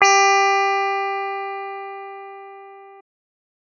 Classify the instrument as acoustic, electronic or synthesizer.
electronic